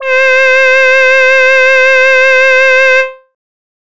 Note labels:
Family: voice; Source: synthesizer; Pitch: C5; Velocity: 100; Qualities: distorted

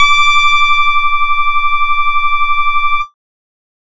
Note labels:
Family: bass; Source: synthesizer; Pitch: D6; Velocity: 75; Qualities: multiphonic, tempo-synced

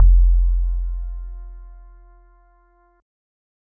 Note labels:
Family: keyboard; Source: electronic; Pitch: F1; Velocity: 25; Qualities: dark

